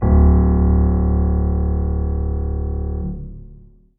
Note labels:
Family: keyboard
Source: acoustic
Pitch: D1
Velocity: 50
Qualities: long release, reverb

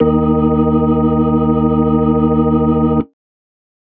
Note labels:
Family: organ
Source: electronic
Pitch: D#2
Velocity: 127

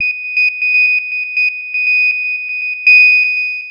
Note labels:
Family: synthesizer lead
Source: synthesizer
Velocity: 50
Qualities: bright, long release, tempo-synced

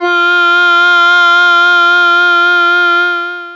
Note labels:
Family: voice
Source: synthesizer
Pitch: F4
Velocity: 50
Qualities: distorted, long release

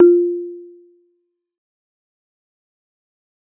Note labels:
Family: mallet percussion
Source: acoustic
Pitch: F4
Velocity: 75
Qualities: fast decay, percussive

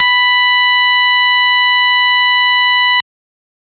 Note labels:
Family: organ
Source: electronic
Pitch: B5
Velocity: 127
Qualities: bright, distorted

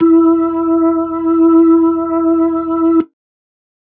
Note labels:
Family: organ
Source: electronic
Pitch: E4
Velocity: 127

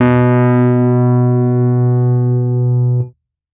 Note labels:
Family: keyboard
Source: electronic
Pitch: B2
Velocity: 127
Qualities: dark

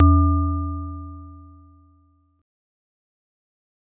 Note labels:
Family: mallet percussion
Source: acoustic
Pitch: E2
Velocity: 100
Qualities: dark, fast decay

